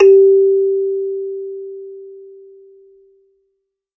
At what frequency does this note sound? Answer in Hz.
392 Hz